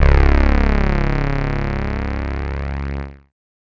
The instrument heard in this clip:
synthesizer bass